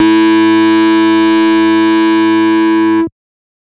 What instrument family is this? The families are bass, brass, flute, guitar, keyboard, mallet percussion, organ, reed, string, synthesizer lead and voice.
bass